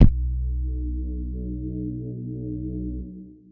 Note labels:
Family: guitar; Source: electronic; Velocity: 127; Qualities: distorted

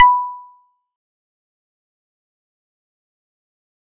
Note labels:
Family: mallet percussion; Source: acoustic; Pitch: B5; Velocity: 50; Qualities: fast decay, percussive

